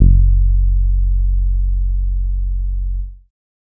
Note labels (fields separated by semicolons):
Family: bass; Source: synthesizer; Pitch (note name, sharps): F#1; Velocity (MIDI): 25; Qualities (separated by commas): dark